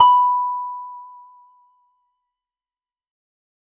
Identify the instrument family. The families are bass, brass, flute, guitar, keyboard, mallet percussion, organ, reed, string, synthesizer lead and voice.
guitar